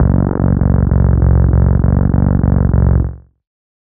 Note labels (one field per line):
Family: bass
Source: synthesizer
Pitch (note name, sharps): F#0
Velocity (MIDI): 100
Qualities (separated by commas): distorted, tempo-synced